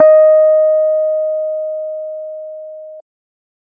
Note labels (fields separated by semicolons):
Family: keyboard; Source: electronic; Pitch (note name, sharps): D#5; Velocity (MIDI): 100; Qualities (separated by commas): dark